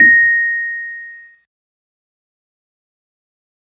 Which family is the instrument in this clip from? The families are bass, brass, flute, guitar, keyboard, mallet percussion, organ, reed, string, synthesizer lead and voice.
keyboard